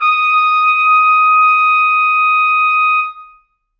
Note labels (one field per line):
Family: brass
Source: acoustic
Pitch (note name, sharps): D#6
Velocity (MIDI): 75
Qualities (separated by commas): reverb